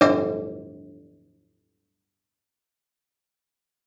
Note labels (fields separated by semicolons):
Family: guitar; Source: acoustic; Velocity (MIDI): 50; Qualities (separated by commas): fast decay